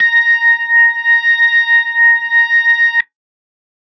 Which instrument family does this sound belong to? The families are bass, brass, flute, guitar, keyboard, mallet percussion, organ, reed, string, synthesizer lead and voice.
organ